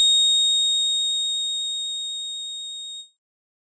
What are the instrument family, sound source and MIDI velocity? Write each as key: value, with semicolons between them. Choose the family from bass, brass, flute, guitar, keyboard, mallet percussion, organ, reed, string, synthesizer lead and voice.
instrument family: organ; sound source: electronic; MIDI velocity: 25